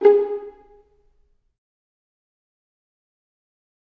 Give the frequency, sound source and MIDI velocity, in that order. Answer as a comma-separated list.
415.3 Hz, acoustic, 25